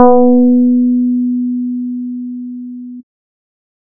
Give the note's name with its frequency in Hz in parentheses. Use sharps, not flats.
B3 (246.9 Hz)